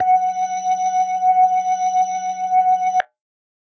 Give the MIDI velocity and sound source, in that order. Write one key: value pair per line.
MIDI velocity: 25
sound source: electronic